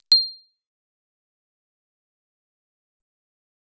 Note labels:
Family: bass; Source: synthesizer; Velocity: 50; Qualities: bright, fast decay, percussive

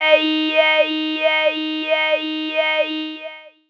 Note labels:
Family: voice; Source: synthesizer; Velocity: 25; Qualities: long release, non-linear envelope, tempo-synced

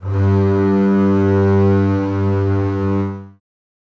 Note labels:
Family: string; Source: acoustic; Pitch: G2; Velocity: 127; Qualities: reverb

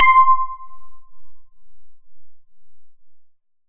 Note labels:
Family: synthesizer lead; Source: synthesizer; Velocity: 75

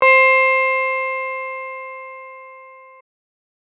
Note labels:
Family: keyboard; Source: electronic; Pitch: C5; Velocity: 25

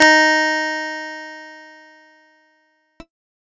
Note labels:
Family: keyboard; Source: electronic; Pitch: D#4; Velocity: 50; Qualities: bright

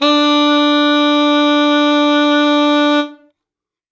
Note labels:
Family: reed; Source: acoustic; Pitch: D4; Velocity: 100; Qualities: reverb

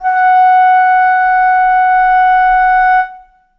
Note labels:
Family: flute; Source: acoustic; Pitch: F#5; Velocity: 50; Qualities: reverb

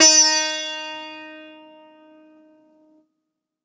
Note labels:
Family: guitar; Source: acoustic; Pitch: D#4; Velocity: 127; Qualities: bright

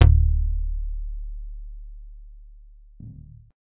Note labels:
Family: guitar; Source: electronic; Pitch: D1; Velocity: 100

